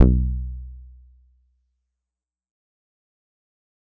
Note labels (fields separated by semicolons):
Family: bass; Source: synthesizer; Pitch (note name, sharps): B1; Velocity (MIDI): 50; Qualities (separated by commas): dark, distorted, fast decay